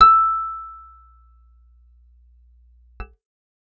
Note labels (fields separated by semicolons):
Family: guitar; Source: acoustic; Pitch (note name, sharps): E6; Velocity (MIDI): 75